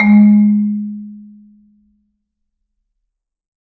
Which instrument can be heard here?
acoustic mallet percussion instrument